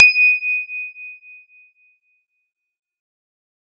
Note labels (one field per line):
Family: guitar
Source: synthesizer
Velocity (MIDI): 50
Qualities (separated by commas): bright, fast decay